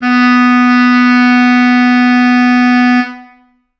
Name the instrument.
acoustic reed instrument